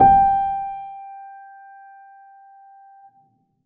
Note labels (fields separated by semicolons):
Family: keyboard; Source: acoustic; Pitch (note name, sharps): G5; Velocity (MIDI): 25; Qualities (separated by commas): reverb